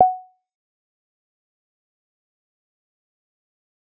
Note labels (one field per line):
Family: bass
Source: synthesizer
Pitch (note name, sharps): F#5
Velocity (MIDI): 25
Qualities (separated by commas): fast decay, percussive